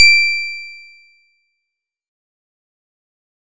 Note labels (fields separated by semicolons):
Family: guitar; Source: synthesizer; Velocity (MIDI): 100; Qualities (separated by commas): bright, fast decay